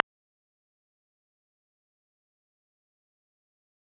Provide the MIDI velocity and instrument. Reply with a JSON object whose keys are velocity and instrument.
{"velocity": 50, "instrument": "electronic guitar"}